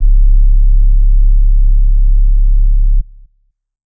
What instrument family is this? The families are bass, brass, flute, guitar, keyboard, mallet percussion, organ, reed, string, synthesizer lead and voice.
flute